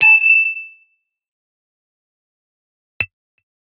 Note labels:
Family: guitar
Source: electronic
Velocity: 50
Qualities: bright, distorted, fast decay

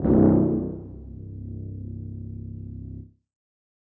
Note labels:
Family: brass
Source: acoustic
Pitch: C1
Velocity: 127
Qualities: bright, reverb

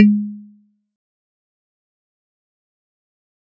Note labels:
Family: mallet percussion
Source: acoustic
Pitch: G#3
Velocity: 25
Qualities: fast decay, percussive

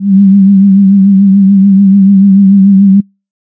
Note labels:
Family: flute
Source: synthesizer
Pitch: G3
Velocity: 127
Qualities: dark

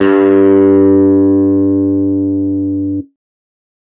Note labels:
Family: guitar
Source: electronic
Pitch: G2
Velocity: 50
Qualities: distorted

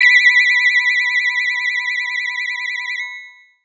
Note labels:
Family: organ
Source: electronic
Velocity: 25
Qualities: bright

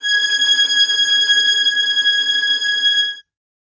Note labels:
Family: string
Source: acoustic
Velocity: 127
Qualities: non-linear envelope, reverb

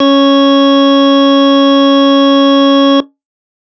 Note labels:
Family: organ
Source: electronic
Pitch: C#4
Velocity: 127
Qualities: distorted

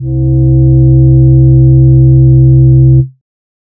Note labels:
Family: voice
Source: synthesizer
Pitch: C2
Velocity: 25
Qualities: dark

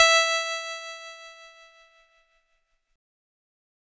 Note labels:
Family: keyboard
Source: electronic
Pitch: E5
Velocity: 75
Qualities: bright, distorted

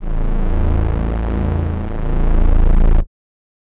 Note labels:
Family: reed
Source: acoustic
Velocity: 100

